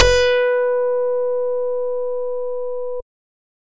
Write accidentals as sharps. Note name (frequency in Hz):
B4 (493.9 Hz)